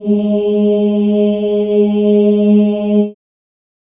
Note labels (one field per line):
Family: voice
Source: acoustic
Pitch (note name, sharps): G#3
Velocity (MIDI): 127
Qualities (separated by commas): dark, reverb